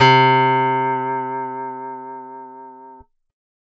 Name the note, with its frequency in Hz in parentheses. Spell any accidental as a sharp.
C3 (130.8 Hz)